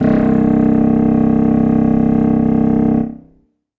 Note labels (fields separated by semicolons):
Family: reed; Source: acoustic; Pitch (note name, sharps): C1; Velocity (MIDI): 25; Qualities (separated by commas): reverb